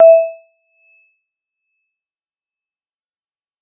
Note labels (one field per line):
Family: mallet percussion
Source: electronic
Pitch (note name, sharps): E5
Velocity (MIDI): 127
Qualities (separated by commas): percussive